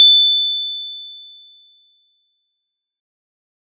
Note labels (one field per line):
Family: mallet percussion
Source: acoustic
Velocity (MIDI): 100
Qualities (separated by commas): bright